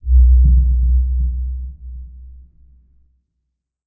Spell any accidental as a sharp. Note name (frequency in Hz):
B1 (61.74 Hz)